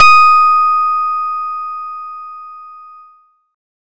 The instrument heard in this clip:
acoustic guitar